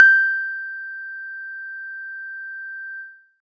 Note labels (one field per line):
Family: guitar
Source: synthesizer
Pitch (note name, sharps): G6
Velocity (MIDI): 75